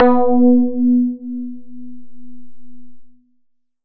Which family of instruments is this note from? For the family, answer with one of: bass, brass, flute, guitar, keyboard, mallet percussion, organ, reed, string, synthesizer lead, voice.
synthesizer lead